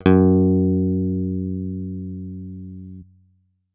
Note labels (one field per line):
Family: guitar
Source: electronic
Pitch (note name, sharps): F#2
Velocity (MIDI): 127